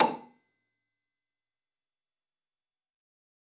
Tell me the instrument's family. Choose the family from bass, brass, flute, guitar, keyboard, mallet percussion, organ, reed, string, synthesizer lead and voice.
mallet percussion